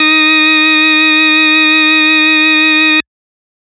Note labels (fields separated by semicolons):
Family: organ; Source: electronic; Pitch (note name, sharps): D#4; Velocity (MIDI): 75; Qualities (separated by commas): distorted